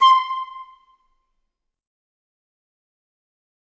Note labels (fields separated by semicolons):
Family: flute; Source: acoustic; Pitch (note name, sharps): C6; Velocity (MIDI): 100; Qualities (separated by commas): fast decay, percussive, reverb